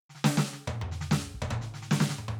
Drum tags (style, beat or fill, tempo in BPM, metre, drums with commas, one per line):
hip-hop
fill
100 BPM
4/4
snare, high tom, mid tom, kick